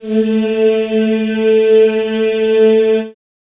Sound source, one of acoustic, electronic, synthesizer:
acoustic